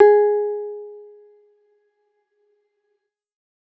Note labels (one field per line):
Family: keyboard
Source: electronic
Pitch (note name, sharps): G#4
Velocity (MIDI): 100